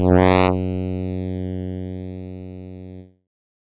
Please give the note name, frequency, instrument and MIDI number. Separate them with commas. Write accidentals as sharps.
F#2, 92.5 Hz, synthesizer keyboard, 42